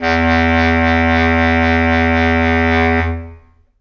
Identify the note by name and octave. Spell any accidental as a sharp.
E2